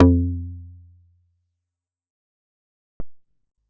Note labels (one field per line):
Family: bass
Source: synthesizer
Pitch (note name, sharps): F2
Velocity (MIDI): 127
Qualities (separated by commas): fast decay, percussive